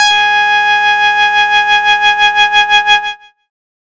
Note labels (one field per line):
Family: bass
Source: synthesizer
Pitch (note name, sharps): G#5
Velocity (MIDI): 75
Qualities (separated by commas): bright, distorted